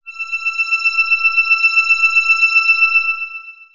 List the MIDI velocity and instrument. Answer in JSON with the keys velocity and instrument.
{"velocity": 127, "instrument": "synthesizer lead"}